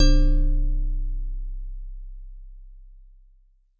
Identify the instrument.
acoustic mallet percussion instrument